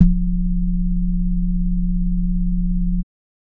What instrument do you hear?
electronic organ